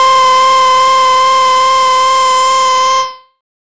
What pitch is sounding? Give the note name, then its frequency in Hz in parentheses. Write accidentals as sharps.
C5 (523.3 Hz)